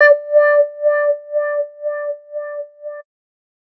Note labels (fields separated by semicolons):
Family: bass; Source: synthesizer; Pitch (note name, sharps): D5; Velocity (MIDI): 50; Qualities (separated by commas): distorted